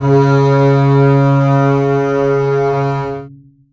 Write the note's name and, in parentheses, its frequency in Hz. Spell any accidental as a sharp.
C#3 (138.6 Hz)